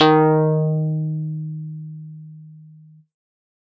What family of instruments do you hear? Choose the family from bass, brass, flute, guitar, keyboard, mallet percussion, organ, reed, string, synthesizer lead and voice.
keyboard